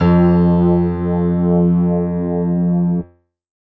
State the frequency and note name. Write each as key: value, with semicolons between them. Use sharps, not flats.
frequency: 87.31 Hz; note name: F2